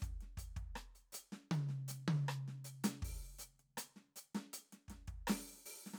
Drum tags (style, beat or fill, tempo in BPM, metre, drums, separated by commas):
funk, beat, 80 BPM, 4/4, closed hi-hat, open hi-hat, hi-hat pedal, snare, cross-stick, high tom, kick